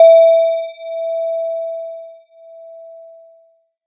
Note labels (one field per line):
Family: mallet percussion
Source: electronic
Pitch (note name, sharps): E5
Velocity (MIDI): 25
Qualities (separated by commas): multiphonic